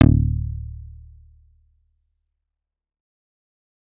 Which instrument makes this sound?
synthesizer bass